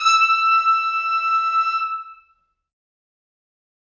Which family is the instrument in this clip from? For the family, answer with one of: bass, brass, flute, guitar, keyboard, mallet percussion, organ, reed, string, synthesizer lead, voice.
brass